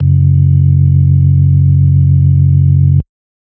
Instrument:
electronic organ